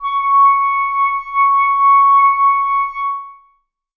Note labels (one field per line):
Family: reed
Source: acoustic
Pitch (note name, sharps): C#6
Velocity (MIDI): 100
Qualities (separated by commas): reverb